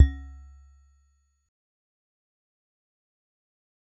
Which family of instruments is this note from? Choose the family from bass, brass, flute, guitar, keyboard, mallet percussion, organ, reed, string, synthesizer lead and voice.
mallet percussion